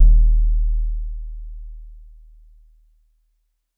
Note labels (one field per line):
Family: mallet percussion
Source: acoustic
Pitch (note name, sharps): D#1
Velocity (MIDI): 25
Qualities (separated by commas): dark